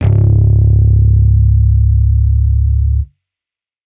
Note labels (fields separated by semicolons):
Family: bass; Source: electronic; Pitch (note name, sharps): C#1; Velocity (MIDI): 127; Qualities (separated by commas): distorted